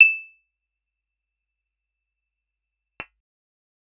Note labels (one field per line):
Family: guitar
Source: acoustic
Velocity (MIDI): 25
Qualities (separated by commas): fast decay, percussive